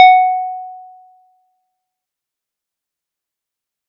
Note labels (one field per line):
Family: mallet percussion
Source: acoustic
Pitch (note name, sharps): F#5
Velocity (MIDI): 100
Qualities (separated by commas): fast decay